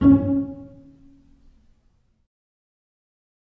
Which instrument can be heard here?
acoustic string instrument